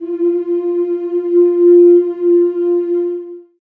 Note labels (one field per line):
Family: voice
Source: acoustic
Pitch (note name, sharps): F4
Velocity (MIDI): 100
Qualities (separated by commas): long release, reverb